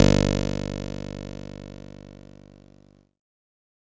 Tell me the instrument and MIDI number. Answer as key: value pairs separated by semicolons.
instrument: electronic keyboard; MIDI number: 31